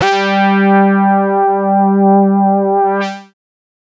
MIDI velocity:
50